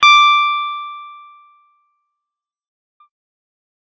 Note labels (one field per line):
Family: guitar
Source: electronic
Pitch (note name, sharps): D6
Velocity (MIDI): 100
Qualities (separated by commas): fast decay